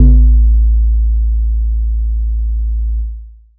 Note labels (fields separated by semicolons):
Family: mallet percussion; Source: acoustic; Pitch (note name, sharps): A1; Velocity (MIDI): 75; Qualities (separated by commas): long release